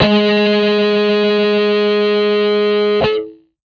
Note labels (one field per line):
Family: guitar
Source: electronic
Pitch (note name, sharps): G#3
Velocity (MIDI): 75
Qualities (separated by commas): distorted